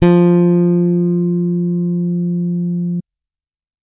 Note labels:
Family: bass; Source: electronic; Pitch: F3; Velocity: 100

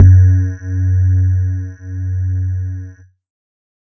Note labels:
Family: synthesizer lead; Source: synthesizer; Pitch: F#2; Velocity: 100; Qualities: distorted

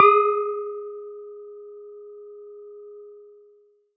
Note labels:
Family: mallet percussion; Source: acoustic; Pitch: G#4; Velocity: 100

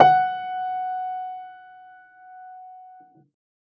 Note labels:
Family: keyboard; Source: acoustic; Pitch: F#5; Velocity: 127; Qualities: reverb

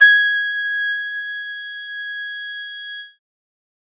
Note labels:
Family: reed; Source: acoustic; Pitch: G#6; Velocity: 127; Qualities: bright

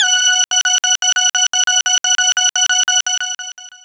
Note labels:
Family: synthesizer lead; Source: synthesizer; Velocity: 100; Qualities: long release

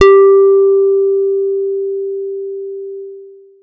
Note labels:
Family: guitar; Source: electronic; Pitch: G4; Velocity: 75; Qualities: long release

